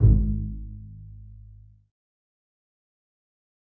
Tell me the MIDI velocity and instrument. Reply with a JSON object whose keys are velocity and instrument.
{"velocity": 25, "instrument": "acoustic string instrument"}